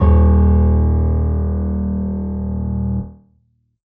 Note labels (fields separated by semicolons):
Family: keyboard; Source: electronic; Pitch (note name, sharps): D#1; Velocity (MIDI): 50; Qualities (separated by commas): dark